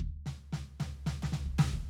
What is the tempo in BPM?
114 BPM